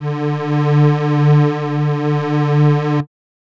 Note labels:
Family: reed; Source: acoustic; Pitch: D3; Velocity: 127

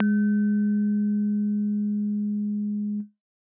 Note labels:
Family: keyboard; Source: acoustic; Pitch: G#3; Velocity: 50

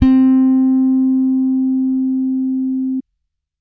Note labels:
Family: bass; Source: electronic; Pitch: C4; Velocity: 50

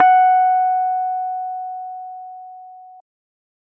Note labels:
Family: keyboard; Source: electronic; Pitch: F#5; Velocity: 127

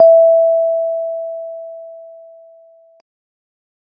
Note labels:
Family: keyboard; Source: electronic; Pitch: E5; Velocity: 25

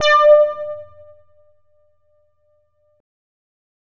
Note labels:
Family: bass; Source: synthesizer; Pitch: D5; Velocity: 100; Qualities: distorted

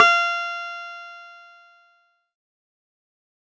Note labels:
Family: keyboard; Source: electronic; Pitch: F5; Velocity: 25; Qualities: distorted, fast decay

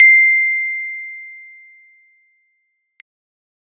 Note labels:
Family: keyboard; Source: electronic; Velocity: 25

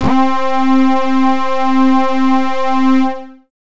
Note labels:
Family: bass; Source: synthesizer; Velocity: 75; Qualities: distorted

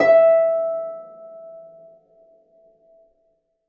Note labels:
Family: string; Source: acoustic; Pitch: E5; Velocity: 100; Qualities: reverb

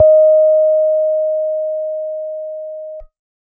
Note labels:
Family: keyboard; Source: electronic; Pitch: D#5; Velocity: 25; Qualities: dark

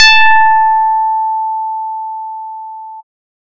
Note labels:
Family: bass; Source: synthesizer; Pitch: A5; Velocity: 100

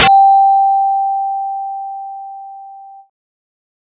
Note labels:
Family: bass; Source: synthesizer; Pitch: G5; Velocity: 127; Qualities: bright

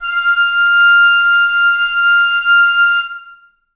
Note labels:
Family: reed; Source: acoustic; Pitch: F6; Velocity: 25; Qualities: reverb

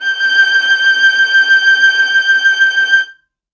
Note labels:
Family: string; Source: acoustic; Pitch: G6; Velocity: 75; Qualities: reverb

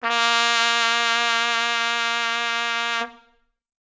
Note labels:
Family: brass; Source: acoustic; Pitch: A#3; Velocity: 127; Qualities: bright

